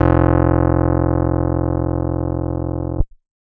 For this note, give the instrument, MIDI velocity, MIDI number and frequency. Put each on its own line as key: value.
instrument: electronic keyboard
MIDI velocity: 127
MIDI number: 29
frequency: 43.65 Hz